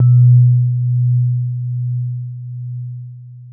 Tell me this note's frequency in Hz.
123.5 Hz